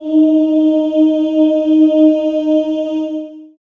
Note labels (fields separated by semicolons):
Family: voice; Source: acoustic; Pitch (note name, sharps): D#4; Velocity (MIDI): 127; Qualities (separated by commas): long release, reverb